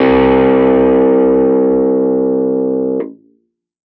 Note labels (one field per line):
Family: keyboard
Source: electronic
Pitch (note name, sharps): C2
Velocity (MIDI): 100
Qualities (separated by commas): distorted